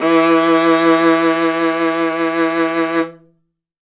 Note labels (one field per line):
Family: string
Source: acoustic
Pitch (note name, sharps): E3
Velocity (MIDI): 127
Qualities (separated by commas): reverb